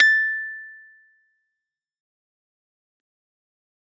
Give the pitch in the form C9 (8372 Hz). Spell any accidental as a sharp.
A6 (1760 Hz)